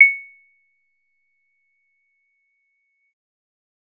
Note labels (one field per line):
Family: bass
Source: synthesizer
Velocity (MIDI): 100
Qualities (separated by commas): percussive